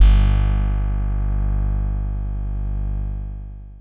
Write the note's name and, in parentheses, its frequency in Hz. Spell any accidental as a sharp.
G1 (49 Hz)